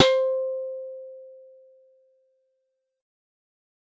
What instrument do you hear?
synthesizer guitar